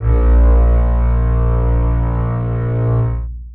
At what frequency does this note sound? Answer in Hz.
58.27 Hz